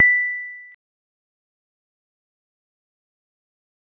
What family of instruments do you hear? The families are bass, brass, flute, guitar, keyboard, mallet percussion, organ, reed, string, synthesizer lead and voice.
mallet percussion